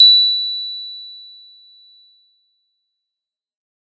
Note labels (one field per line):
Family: mallet percussion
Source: acoustic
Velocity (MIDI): 127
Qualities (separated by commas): bright